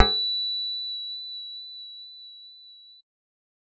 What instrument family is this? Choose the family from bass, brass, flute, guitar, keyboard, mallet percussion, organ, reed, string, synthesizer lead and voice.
bass